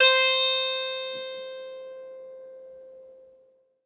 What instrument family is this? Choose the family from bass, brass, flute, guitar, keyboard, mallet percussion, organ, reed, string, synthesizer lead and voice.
guitar